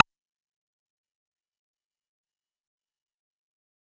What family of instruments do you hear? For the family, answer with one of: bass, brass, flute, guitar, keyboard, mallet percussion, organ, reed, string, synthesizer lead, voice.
bass